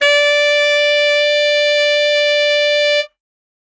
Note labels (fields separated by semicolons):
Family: reed; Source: acoustic; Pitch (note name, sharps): D5; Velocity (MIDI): 100; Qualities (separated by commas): bright